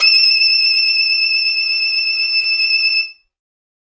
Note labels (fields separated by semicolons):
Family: string; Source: acoustic; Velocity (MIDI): 127